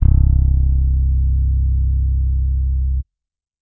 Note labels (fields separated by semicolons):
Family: bass; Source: electronic; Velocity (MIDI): 75